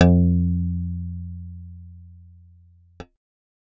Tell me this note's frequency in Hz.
87.31 Hz